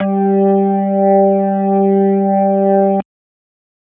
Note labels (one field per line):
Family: organ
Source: electronic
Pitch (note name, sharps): G3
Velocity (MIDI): 100